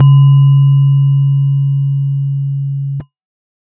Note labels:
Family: keyboard; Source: electronic; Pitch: C#3; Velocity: 25

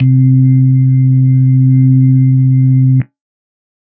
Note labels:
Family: organ; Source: electronic; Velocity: 25

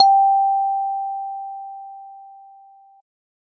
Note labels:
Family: keyboard; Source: electronic; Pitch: G5; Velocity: 25

